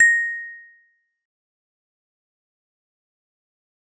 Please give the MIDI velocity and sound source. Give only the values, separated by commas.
75, acoustic